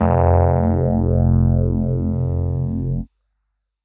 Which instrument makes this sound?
electronic keyboard